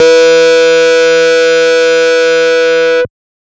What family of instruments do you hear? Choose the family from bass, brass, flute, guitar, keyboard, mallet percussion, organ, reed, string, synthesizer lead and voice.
bass